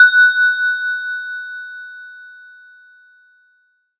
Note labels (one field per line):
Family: mallet percussion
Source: acoustic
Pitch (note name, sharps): F#6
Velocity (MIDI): 25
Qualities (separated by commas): bright, multiphonic